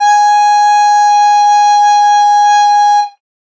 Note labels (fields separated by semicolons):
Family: flute; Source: acoustic; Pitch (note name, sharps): G#5; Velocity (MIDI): 100